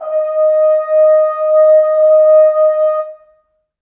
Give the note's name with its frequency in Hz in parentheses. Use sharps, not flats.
D#5 (622.3 Hz)